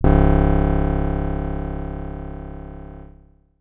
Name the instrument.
acoustic guitar